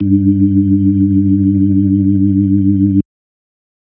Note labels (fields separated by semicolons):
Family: organ; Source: electronic; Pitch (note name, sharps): G2; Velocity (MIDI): 100